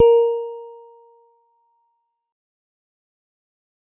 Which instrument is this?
acoustic mallet percussion instrument